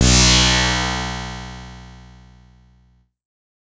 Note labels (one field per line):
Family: bass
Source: synthesizer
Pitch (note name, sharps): B1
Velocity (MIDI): 25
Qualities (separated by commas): bright, distorted